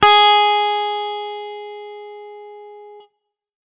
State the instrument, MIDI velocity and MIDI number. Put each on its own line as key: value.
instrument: electronic guitar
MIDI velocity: 100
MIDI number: 68